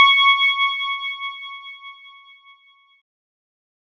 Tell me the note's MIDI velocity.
127